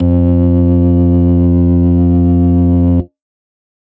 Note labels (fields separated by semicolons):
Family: organ; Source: electronic; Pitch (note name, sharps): F2; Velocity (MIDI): 127; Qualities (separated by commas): distorted